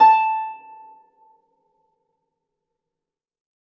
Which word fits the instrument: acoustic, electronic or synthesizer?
acoustic